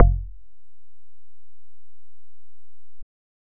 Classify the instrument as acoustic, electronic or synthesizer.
synthesizer